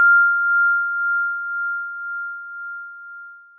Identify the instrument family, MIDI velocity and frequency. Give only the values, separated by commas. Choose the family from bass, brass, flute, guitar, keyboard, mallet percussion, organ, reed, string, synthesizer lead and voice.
mallet percussion, 75, 1397 Hz